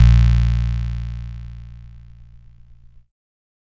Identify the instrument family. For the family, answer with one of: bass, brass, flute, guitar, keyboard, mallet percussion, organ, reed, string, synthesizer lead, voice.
keyboard